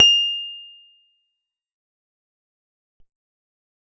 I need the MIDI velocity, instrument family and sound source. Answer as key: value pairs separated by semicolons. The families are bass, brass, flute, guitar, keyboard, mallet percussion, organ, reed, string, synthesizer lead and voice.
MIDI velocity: 127; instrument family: guitar; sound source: acoustic